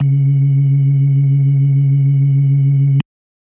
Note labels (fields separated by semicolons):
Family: organ; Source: electronic; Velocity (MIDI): 100; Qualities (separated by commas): dark